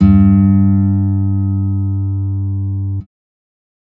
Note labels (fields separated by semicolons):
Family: guitar; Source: electronic; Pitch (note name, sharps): G2; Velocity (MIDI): 75